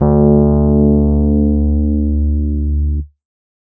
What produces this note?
electronic keyboard